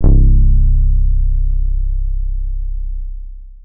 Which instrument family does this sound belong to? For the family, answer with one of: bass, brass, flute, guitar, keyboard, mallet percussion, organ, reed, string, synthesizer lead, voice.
guitar